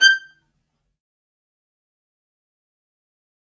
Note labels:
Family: string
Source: acoustic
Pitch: G6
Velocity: 25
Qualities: fast decay, percussive, reverb

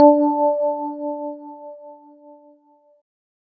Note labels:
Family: keyboard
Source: electronic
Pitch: D4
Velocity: 100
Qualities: dark

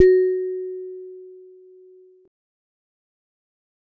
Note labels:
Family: mallet percussion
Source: acoustic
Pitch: F#4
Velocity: 25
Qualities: fast decay

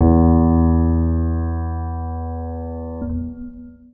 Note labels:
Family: organ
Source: electronic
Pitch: E2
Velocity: 25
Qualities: long release, reverb

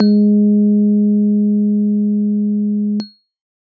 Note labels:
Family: keyboard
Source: electronic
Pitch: G#3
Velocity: 50

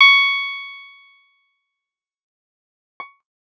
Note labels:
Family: guitar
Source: electronic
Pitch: C#6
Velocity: 50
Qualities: fast decay

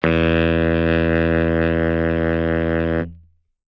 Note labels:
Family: reed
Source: acoustic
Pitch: E2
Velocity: 50

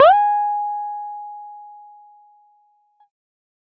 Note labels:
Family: guitar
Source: electronic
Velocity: 127

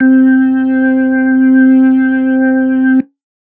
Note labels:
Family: organ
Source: electronic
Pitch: C4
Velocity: 100

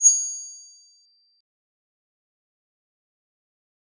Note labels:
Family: mallet percussion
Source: electronic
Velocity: 25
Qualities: bright, fast decay, percussive

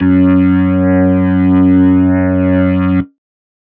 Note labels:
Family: organ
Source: electronic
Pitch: F#2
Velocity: 50

